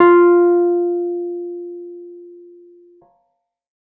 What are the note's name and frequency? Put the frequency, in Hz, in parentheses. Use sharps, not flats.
F4 (349.2 Hz)